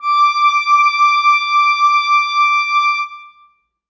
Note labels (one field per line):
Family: reed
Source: acoustic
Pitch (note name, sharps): D6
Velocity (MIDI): 100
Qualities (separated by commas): reverb